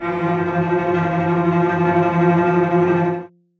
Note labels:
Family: string; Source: acoustic; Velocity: 75; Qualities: bright, non-linear envelope, reverb

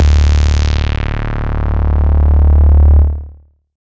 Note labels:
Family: bass; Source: synthesizer; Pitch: D1; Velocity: 100; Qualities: bright, distorted

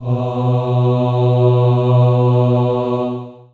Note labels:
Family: voice; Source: acoustic; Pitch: B2; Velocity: 25; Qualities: long release, reverb

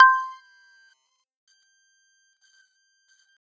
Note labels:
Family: mallet percussion; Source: acoustic; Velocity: 75; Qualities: multiphonic, percussive

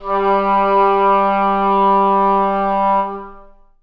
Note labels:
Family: reed; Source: acoustic; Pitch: G3; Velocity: 25; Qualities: long release, reverb

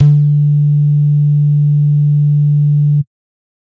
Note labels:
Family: bass; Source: synthesizer; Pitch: D3; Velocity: 127; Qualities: bright, distorted

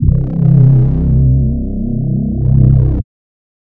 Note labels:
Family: voice; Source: synthesizer; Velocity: 127

